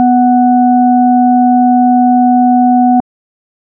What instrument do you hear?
electronic organ